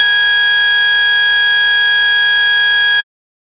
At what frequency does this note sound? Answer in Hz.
1661 Hz